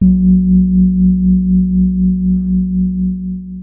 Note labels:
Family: keyboard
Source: electronic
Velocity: 25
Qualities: dark, long release, reverb

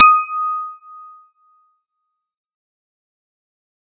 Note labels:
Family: guitar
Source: synthesizer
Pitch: D#6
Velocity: 75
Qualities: bright, fast decay

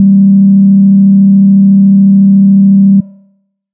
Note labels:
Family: bass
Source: synthesizer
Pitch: G3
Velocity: 25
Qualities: dark

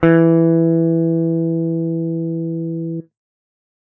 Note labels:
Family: guitar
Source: electronic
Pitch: E3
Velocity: 100

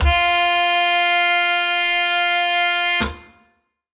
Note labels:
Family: reed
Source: acoustic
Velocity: 127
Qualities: bright

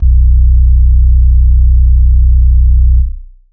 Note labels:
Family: organ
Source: electronic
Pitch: B0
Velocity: 25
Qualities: dark

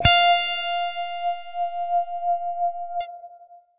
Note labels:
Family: guitar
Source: electronic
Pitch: F5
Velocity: 50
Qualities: bright, distorted, long release

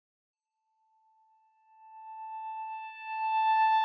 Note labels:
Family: guitar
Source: electronic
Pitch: A5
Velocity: 75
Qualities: long release

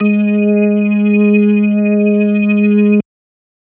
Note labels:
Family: organ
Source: electronic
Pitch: G#3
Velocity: 127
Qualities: distorted

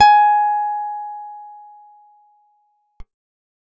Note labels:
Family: guitar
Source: acoustic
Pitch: G#5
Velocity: 25

